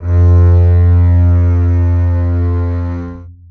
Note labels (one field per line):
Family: string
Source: acoustic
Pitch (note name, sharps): F2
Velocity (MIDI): 127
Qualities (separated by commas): long release, reverb